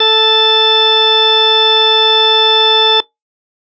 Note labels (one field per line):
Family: organ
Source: electronic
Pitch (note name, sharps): A4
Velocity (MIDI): 75